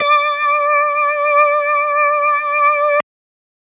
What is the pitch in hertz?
587.3 Hz